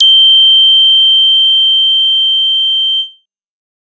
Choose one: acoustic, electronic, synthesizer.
synthesizer